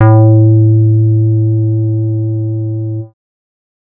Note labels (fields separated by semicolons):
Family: bass; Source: synthesizer; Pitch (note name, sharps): A2; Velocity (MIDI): 50; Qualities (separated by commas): dark